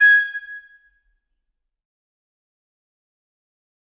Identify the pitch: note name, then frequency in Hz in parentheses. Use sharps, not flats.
G#6 (1661 Hz)